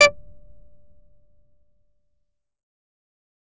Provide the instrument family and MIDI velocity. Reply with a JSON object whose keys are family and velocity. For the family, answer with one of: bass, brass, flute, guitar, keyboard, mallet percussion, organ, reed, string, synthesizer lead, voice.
{"family": "bass", "velocity": 100}